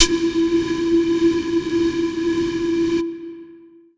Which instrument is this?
acoustic flute